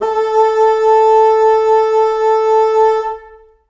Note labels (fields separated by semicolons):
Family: reed; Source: acoustic; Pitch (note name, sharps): A4; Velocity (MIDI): 127; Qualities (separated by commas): long release, reverb